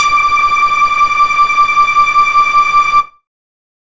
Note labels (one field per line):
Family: bass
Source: synthesizer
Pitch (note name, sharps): D6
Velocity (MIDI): 127